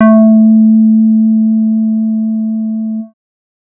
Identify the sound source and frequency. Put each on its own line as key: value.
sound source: synthesizer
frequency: 220 Hz